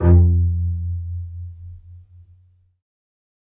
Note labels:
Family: string; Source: acoustic; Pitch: F2; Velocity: 75; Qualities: reverb

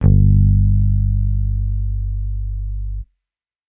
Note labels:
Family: bass; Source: electronic; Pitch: G1; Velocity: 25

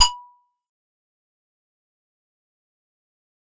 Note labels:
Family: keyboard; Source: acoustic; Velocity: 75; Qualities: fast decay, percussive

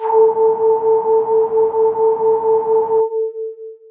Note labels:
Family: voice; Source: synthesizer; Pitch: A4; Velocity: 50; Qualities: distorted, long release

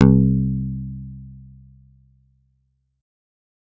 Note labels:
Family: bass; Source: synthesizer; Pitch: C2; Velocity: 127; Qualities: distorted

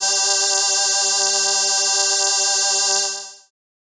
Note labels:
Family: keyboard; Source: synthesizer; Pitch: G3; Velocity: 50; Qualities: bright

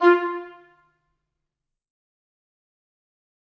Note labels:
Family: reed; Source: acoustic; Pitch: F4; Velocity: 75; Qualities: fast decay, percussive, reverb

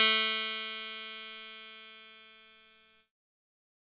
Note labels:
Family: keyboard; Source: electronic; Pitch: A3; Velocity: 127; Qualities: bright, distorted

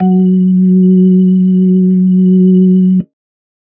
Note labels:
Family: organ; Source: electronic; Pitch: F#3; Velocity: 100

